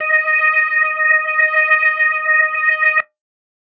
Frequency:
622.3 Hz